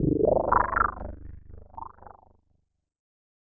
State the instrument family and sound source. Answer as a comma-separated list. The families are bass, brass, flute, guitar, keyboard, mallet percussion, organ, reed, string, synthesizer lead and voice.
keyboard, electronic